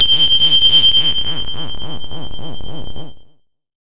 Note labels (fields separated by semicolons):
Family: bass; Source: synthesizer; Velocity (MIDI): 100; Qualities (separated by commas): bright, distorted